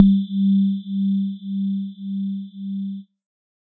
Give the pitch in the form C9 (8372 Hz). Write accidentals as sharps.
G3 (196 Hz)